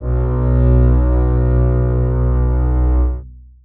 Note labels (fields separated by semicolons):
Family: string; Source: acoustic; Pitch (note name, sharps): B1; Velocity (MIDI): 75; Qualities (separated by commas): long release, reverb